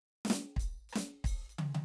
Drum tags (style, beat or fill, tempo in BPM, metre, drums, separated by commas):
Purdie shuffle, fill, 130 BPM, 4/4, hi-hat pedal, percussion, snare, cross-stick, high tom, kick